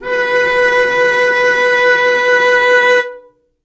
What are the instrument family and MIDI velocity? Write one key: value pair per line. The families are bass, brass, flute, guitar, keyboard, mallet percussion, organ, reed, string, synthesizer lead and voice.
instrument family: string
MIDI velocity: 25